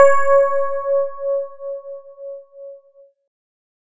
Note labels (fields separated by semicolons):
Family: keyboard; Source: electronic; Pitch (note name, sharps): C#5; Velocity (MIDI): 100